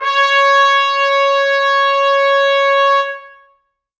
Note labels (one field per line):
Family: brass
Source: acoustic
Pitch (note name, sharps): C#5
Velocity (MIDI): 127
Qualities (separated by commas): bright, reverb